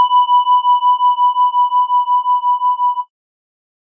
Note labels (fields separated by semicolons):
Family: organ; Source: electronic; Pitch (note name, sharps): B5; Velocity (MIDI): 50